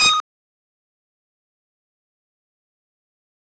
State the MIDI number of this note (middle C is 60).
87